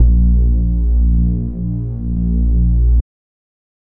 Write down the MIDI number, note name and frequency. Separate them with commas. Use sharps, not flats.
34, A#1, 58.27 Hz